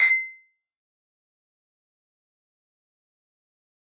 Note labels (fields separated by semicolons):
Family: guitar; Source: synthesizer; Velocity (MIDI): 127; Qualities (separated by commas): bright, fast decay, percussive